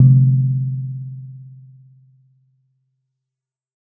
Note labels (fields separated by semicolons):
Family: mallet percussion; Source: acoustic; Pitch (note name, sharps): C3; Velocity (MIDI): 100; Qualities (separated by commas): dark, reverb